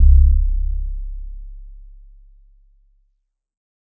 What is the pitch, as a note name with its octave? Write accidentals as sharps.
C#1